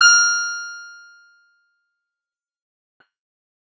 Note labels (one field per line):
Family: guitar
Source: acoustic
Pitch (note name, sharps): F6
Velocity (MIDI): 100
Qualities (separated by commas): bright, distorted, fast decay